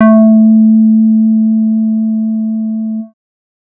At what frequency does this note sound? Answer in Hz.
220 Hz